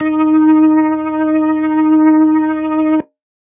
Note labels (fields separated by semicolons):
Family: organ; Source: electronic; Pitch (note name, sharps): D#4; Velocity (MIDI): 75